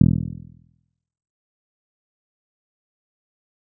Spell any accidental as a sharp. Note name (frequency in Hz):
E1 (41.2 Hz)